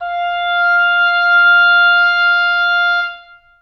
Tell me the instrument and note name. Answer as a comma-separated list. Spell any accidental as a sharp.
acoustic reed instrument, F5